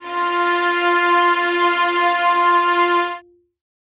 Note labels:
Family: string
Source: acoustic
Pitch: F4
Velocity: 25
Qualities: reverb

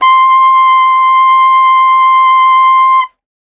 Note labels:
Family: reed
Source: acoustic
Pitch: C6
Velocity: 25

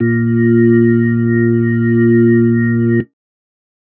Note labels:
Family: organ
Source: electronic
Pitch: A#2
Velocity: 25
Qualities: dark

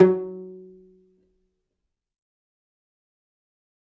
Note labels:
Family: string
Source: acoustic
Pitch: F#3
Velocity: 127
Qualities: dark, fast decay, percussive, reverb

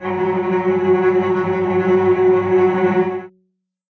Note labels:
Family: string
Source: acoustic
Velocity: 25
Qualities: bright, non-linear envelope, reverb

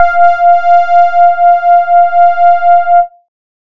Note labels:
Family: bass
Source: synthesizer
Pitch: F5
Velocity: 25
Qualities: distorted

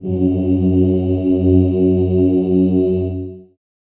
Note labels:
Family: voice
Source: acoustic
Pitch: F#2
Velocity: 25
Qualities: dark, long release, reverb

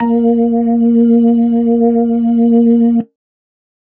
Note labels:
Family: organ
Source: electronic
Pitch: A#3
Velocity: 100

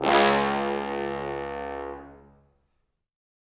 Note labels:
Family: brass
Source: acoustic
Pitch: C#2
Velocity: 50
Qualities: bright, reverb

